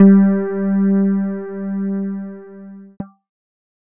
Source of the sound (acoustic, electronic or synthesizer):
electronic